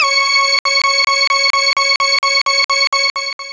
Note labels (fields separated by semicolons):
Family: synthesizer lead; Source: synthesizer; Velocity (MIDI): 75; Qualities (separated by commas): bright, long release